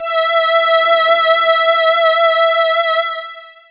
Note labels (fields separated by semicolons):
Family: voice; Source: synthesizer; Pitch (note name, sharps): E5; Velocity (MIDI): 25; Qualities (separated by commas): bright, distorted, long release